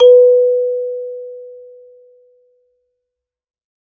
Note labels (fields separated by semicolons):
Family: mallet percussion; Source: acoustic; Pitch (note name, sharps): B4; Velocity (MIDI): 50; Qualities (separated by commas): reverb